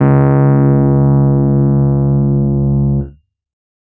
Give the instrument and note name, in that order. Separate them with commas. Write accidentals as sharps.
electronic keyboard, C#2